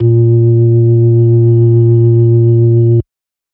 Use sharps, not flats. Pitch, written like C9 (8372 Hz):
A#2 (116.5 Hz)